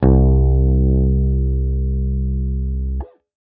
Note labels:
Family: guitar; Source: electronic; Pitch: C2; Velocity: 127

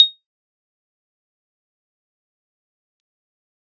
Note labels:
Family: keyboard; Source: electronic; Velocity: 25; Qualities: bright, fast decay, percussive

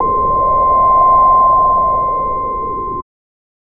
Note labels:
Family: bass; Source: synthesizer; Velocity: 25; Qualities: distorted

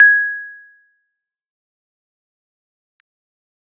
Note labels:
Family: keyboard; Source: electronic; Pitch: G#6; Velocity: 75; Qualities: fast decay, percussive

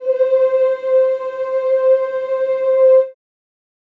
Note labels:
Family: voice; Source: acoustic; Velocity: 25; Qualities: dark, reverb

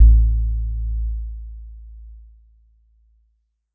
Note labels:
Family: mallet percussion; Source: acoustic; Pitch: A1; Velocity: 50; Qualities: dark

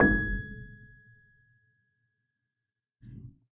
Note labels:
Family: keyboard; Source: acoustic; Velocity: 25; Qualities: dark, reverb

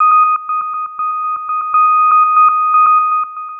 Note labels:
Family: synthesizer lead; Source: synthesizer; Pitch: D#6; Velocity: 100; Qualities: long release, tempo-synced

